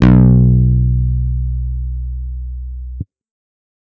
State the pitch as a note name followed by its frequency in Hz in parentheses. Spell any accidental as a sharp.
B1 (61.74 Hz)